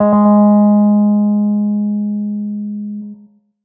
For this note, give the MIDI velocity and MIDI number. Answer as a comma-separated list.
75, 56